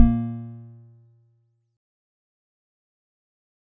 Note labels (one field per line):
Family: mallet percussion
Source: acoustic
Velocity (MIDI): 50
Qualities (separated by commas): fast decay, percussive